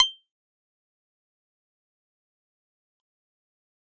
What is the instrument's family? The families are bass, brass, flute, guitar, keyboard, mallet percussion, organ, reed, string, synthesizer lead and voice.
keyboard